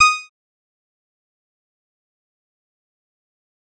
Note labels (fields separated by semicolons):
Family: bass; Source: synthesizer; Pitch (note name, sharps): D#6; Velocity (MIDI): 100; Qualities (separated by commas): bright, distorted, fast decay, percussive